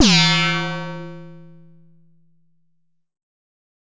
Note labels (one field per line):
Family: bass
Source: synthesizer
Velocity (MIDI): 100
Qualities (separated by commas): bright, distorted